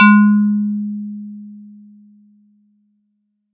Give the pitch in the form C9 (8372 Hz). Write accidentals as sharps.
G#3 (207.7 Hz)